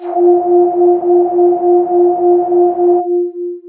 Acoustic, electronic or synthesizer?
synthesizer